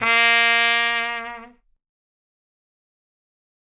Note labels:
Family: brass; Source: acoustic; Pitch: A#3; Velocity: 25; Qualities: bright, fast decay

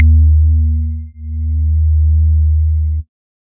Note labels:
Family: organ; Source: electronic; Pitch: D#2; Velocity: 127; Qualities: dark

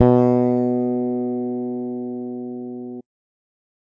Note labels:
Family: bass; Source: electronic; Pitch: B2; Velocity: 127

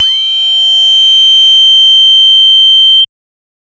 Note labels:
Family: bass; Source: synthesizer; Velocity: 127; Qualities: bright, distorted, multiphonic

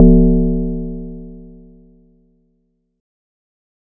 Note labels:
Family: mallet percussion; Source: acoustic; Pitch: C#1; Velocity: 25

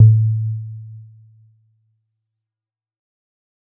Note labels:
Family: mallet percussion; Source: acoustic; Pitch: A2; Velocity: 25; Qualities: fast decay

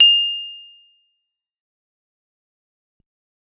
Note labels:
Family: guitar; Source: electronic; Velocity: 25; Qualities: bright, fast decay, percussive

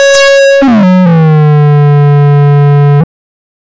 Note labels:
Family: bass; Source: synthesizer; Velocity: 127; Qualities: bright, distorted, non-linear envelope

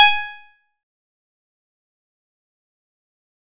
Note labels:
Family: guitar; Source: acoustic; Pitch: G#5; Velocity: 25; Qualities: distorted, fast decay, percussive

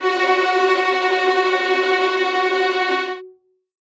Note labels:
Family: string; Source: acoustic; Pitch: F#4; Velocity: 100; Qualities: bright, non-linear envelope, reverb

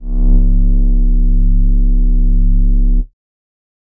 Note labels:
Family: bass; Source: synthesizer; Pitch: C#1; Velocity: 100; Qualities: dark

